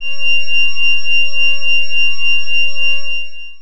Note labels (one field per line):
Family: organ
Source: electronic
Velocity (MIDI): 100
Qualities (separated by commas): distorted, long release